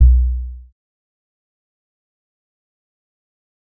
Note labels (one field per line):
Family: bass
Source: synthesizer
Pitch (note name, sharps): B1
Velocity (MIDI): 50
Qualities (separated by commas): dark, fast decay, percussive